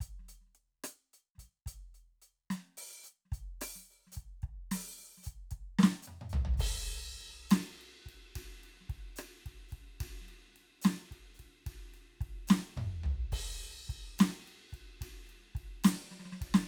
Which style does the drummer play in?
blues shuffle